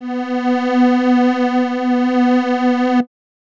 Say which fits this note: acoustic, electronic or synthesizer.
acoustic